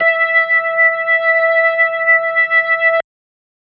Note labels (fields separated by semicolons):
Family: organ; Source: electronic; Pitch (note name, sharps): E5; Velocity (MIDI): 100; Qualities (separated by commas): distorted